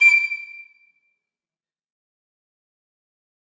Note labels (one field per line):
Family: flute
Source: acoustic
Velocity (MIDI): 127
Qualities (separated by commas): fast decay, percussive, reverb